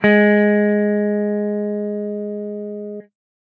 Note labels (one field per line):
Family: guitar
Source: electronic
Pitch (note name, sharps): G#3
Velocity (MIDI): 75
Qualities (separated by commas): distorted